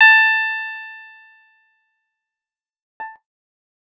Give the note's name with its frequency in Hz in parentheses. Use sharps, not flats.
A5 (880 Hz)